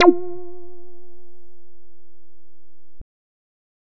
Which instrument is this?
synthesizer bass